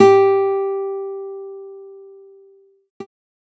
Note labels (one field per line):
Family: guitar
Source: electronic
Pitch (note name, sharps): G4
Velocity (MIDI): 100